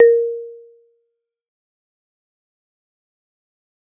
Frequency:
466.2 Hz